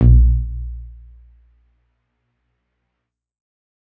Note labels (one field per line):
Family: keyboard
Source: electronic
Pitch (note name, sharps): A#1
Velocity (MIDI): 75